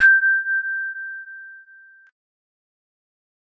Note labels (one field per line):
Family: mallet percussion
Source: acoustic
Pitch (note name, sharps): G6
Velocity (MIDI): 25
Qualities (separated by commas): bright, fast decay, non-linear envelope